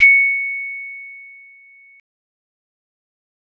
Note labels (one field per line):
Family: mallet percussion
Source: acoustic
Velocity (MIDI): 25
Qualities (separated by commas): bright, fast decay